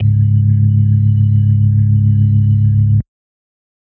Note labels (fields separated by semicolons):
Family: organ; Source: electronic; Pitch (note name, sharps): C#1; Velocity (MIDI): 127; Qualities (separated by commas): dark